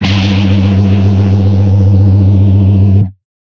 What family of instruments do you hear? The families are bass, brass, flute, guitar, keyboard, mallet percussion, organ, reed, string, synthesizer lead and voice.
guitar